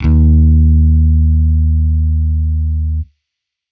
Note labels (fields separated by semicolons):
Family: bass; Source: electronic; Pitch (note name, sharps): D#2; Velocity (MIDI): 25; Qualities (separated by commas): distorted